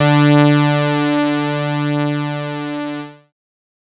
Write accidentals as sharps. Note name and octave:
D3